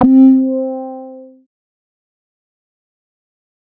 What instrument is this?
synthesizer bass